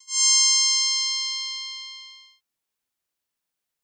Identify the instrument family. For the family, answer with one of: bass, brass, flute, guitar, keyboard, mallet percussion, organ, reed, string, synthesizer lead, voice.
bass